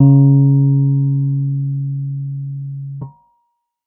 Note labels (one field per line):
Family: keyboard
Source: electronic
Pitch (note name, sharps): C#3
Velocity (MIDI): 25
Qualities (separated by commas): dark